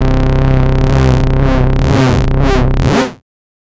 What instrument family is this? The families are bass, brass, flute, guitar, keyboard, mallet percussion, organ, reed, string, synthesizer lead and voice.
bass